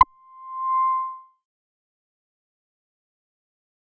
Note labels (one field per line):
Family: bass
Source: synthesizer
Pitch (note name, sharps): C6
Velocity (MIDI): 25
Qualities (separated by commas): fast decay